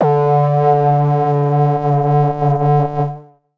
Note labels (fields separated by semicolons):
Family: synthesizer lead; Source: synthesizer; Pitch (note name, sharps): D3; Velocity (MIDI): 75; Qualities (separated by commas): distorted, multiphonic, non-linear envelope